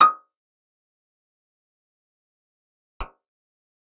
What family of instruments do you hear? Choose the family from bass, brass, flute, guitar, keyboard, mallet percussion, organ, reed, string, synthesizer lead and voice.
guitar